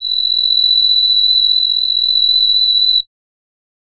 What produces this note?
acoustic reed instrument